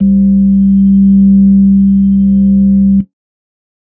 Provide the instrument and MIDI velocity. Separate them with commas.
electronic keyboard, 75